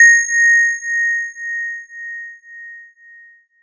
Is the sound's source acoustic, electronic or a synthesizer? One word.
electronic